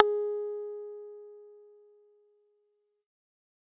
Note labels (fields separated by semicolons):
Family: bass; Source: synthesizer; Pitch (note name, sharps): G#4; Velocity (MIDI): 50